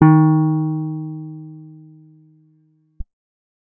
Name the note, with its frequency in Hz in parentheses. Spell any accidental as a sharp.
D#3 (155.6 Hz)